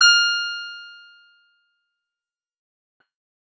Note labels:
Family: guitar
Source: acoustic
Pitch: F6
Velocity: 127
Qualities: bright, distorted, fast decay

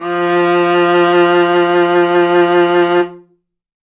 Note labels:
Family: string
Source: acoustic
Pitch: F3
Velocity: 100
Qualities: reverb

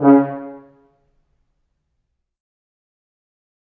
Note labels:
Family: brass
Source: acoustic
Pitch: C#3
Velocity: 75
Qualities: dark, fast decay, percussive, reverb

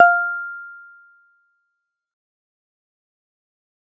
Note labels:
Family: guitar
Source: synthesizer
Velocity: 50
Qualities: fast decay

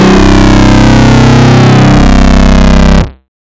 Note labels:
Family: bass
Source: synthesizer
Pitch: C1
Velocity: 100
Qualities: bright, distorted

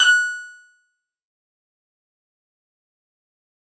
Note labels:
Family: guitar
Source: synthesizer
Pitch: F#6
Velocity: 127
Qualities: bright, fast decay, percussive

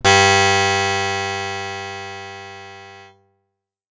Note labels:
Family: guitar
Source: acoustic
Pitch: G2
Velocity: 127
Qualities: bright

